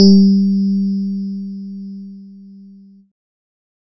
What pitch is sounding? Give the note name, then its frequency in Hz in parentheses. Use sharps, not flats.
G3 (196 Hz)